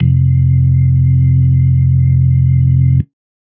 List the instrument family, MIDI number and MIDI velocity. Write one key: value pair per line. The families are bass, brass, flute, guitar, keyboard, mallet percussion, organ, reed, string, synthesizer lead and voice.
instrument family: organ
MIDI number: 29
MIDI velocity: 50